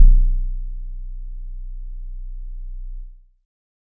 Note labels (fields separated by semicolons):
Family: guitar; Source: synthesizer; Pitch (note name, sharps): B0; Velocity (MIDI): 25; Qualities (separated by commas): dark